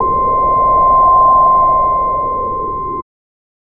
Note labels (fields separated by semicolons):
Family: bass; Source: synthesizer; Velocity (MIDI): 50; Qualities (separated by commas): distorted